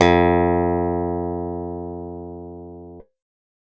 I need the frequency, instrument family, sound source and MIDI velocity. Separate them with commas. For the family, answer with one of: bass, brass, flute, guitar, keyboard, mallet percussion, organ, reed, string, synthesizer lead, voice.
87.31 Hz, keyboard, electronic, 100